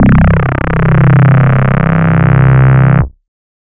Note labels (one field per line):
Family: bass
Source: synthesizer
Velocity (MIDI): 75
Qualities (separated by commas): distorted